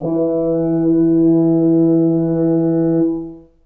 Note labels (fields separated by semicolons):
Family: brass; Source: acoustic; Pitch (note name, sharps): E3; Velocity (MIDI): 50; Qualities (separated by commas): dark, long release, reverb